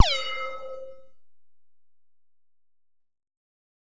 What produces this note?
synthesizer bass